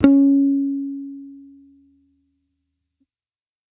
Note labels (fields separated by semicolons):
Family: bass; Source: electronic; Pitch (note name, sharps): C#4; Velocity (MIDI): 100